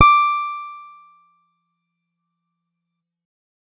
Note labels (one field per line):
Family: guitar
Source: electronic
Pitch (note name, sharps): D6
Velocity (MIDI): 25